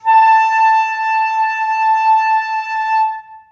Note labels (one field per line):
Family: flute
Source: acoustic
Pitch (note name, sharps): A5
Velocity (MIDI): 50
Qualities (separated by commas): reverb